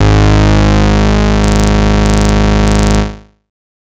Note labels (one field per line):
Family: bass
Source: synthesizer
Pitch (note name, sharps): G#1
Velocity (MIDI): 75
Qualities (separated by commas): bright, distorted